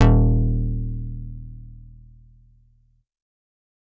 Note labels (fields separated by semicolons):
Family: bass; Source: synthesizer; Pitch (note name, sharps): D#1; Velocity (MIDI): 100